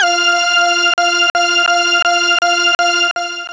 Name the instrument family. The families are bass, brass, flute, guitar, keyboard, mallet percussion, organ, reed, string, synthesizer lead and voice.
synthesizer lead